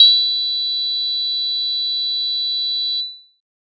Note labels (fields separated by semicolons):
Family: keyboard; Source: electronic; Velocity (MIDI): 100; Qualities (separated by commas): bright